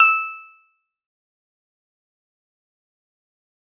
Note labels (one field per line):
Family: guitar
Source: synthesizer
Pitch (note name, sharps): E6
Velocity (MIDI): 100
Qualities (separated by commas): fast decay, percussive